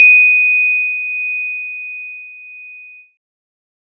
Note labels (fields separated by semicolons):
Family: keyboard; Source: electronic; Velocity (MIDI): 75; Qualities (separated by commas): bright, multiphonic